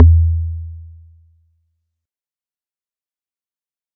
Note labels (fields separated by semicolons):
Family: mallet percussion; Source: acoustic; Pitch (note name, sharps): E2; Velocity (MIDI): 25; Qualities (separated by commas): dark, fast decay